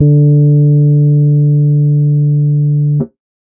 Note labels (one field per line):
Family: keyboard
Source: electronic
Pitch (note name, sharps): D3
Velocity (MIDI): 50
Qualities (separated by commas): dark